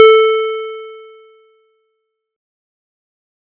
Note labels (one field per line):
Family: keyboard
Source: electronic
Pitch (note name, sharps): A4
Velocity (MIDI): 50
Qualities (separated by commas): distorted, fast decay